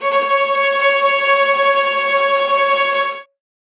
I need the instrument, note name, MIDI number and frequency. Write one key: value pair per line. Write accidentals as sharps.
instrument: acoustic string instrument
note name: C#5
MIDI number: 73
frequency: 554.4 Hz